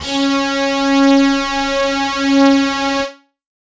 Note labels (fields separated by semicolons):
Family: guitar; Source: electronic; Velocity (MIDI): 25; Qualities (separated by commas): distorted